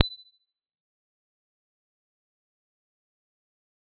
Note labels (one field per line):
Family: guitar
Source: electronic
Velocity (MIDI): 75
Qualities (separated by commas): fast decay, percussive